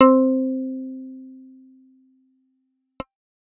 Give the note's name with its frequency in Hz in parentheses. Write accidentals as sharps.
C4 (261.6 Hz)